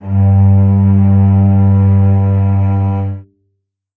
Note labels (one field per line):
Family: string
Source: acoustic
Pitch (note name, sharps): G2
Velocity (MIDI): 25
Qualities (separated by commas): reverb